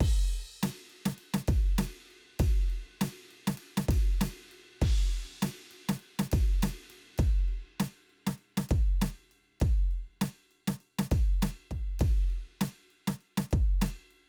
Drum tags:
rock
beat
100 BPM
4/4
crash, ride, ride bell, snare, kick

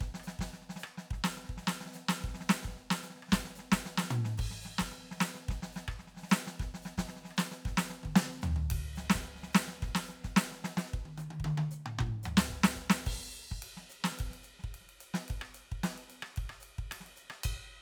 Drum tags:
Brazilian baião
beat
110 BPM
4/4
crash, ride, ride bell, hi-hat pedal, snare, cross-stick, high tom, mid tom, floor tom, kick

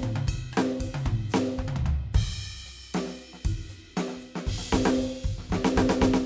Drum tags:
funk
beat
115 BPM
4/4
crash, ride, ride bell, hi-hat pedal, snare, cross-stick, high tom, mid tom, floor tom, kick

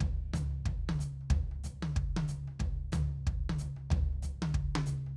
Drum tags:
swing
beat
185 BPM
4/4
hi-hat pedal, high tom, floor tom, kick

